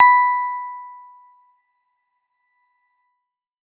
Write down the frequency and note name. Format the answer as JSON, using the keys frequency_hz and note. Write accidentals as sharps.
{"frequency_hz": 987.8, "note": "B5"}